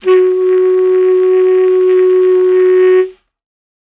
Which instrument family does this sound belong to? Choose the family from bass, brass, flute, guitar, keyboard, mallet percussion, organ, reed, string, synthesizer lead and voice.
reed